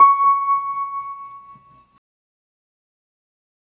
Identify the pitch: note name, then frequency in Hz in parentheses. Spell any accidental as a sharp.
C#6 (1109 Hz)